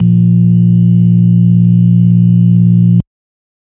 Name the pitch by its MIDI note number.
34